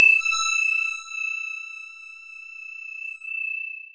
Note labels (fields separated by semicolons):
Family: mallet percussion; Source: electronic; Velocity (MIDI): 100; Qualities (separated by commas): bright, distorted, long release, non-linear envelope